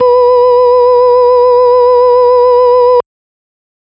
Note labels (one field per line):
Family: organ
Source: electronic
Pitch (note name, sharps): B4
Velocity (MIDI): 127